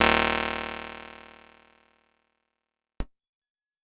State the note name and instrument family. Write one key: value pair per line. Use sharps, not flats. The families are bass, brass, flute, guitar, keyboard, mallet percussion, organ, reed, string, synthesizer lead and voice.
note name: D#1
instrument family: keyboard